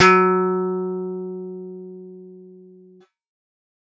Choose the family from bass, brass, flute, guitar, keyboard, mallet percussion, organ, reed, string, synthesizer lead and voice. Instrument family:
guitar